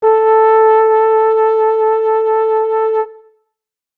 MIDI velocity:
25